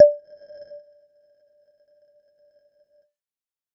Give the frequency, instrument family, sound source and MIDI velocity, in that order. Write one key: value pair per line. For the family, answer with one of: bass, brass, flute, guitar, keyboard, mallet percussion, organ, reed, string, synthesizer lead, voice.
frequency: 587.3 Hz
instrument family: mallet percussion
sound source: electronic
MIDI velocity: 25